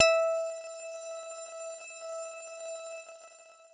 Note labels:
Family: guitar; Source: electronic; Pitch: E5; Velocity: 75; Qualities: bright

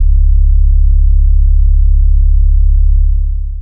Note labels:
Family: bass; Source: synthesizer; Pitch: C#1; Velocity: 25; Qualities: long release

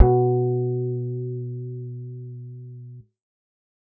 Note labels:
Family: bass; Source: synthesizer; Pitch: B2; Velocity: 100; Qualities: dark, reverb

